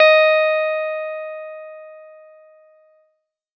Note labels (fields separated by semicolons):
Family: keyboard; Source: electronic; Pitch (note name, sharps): D#5; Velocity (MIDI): 75